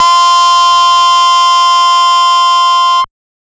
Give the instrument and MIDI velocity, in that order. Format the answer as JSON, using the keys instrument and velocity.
{"instrument": "synthesizer bass", "velocity": 127}